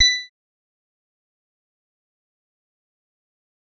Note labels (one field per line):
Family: bass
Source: synthesizer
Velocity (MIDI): 100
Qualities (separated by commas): bright, distorted, fast decay, percussive